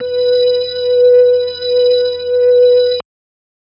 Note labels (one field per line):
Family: organ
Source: electronic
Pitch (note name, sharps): B4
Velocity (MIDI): 25